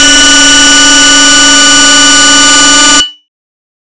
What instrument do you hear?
synthesizer bass